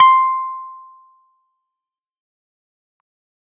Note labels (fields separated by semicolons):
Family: keyboard; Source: electronic; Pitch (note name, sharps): C6; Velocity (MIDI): 127; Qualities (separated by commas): distorted, fast decay